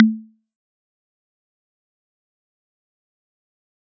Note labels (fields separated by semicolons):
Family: mallet percussion; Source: acoustic; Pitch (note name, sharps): A3; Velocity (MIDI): 100; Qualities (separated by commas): fast decay, percussive